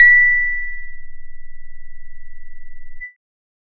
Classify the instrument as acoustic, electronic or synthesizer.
synthesizer